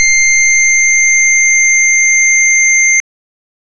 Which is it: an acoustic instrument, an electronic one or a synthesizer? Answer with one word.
electronic